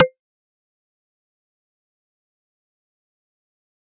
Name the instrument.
acoustic mallet percussion instrument